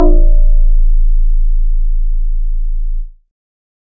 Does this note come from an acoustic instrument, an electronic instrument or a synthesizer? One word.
synthesizer